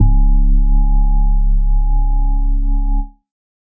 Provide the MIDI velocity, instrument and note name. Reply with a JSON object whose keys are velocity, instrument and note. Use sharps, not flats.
{"velocity": 75, "instrument": "electronic organ", "note": "C#1"}